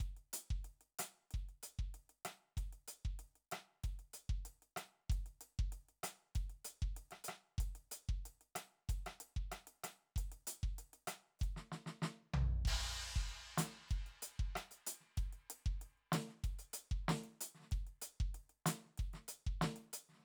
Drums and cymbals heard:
ride, closed hi-hat, hi-hat pedal, snare, cross-stick, floor tom and kick